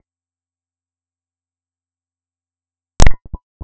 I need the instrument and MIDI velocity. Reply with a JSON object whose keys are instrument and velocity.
{"instrument": "synthesizer bass", "velocity": 25}